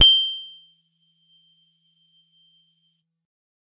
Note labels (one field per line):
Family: guitar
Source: electronic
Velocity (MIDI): 100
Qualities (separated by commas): bright, percussive